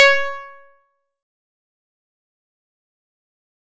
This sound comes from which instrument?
acoustic guitar